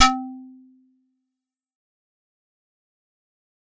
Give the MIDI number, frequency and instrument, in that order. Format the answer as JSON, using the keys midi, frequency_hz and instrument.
{"midi": 60, "frequency_hz": 261.6, "instrument": "acoustic keyboard"}